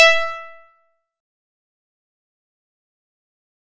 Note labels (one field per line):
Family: guitar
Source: acoustic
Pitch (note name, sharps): E5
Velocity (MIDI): 50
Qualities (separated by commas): bright, distorted, fast decay, percussive